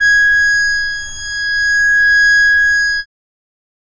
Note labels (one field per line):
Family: reed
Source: acoustic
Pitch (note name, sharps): G#6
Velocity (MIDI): 50